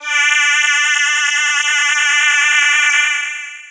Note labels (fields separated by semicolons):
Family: voice; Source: synthesizer; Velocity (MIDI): 127; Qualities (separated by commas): bright, distorted, long release